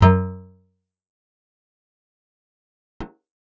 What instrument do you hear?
acoustic guitar